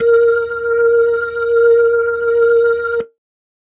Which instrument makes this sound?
electronic organ